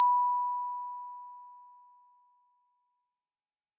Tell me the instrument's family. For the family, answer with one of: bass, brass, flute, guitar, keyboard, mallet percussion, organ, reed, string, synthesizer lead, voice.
mallet percussion